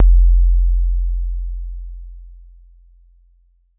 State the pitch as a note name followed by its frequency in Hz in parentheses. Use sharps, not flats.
F1 (43.65 Hz)